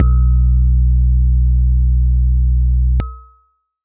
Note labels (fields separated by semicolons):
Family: keyboard; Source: electronic; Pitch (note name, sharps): B1; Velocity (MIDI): 50